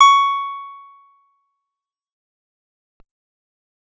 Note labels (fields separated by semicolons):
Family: guitar; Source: acoustic; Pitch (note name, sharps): C#6; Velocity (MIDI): 25; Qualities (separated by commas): fast decay